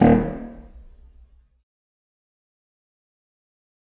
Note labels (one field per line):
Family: reed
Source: acoustic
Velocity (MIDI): 50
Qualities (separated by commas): fast decay, percussive, reverb